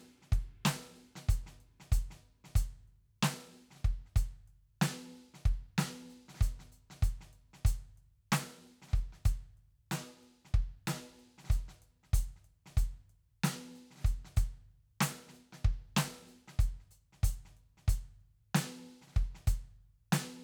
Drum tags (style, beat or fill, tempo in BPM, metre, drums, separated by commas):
hip-hop, beat, 94 BPM, 4/4, closed hi-hat, snare, kick